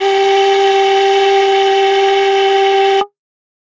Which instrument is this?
acoustic flute